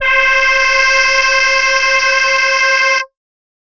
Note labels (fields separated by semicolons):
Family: voice; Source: synthesizer; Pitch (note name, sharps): C5; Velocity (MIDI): 100; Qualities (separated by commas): bright, multiphonic